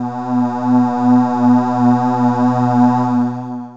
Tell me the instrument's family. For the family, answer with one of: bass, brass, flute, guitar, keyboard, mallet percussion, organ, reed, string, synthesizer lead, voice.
voice